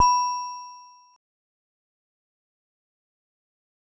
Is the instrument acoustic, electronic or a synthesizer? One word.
acoustic